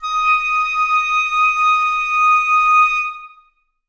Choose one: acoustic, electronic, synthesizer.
acoustic